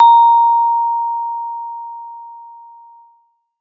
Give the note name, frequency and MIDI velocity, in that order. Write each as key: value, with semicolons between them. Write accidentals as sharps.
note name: A#5; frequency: 932.3 Hz; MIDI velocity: 75